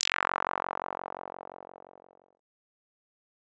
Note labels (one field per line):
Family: bass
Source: synthesizer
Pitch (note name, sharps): F#1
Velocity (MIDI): 50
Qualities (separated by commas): bright, distorted, fast decay